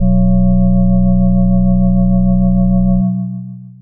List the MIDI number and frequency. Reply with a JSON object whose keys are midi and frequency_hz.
{"midi": 23, "frequency_hz": 30.87}